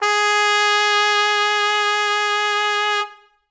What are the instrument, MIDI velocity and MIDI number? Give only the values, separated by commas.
acoustic brass instrument, 100, 68